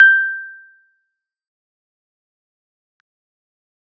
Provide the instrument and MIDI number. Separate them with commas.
electronic keyboard, 91